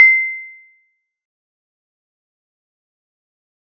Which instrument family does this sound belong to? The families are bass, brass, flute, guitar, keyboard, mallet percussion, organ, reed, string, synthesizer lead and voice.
mallet percussion